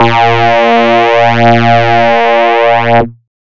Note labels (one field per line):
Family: bass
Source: synthesizer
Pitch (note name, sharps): A#2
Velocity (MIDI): 100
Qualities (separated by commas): bright, distorted